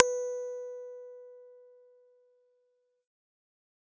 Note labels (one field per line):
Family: bass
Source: synthesizer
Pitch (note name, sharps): B4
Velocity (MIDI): 100